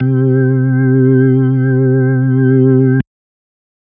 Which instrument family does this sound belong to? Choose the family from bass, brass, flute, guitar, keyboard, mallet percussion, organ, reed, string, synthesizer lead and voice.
organ